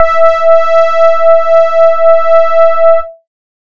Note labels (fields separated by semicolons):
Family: bass; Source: synthesizer; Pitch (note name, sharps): E5; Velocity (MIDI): 50; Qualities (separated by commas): distorted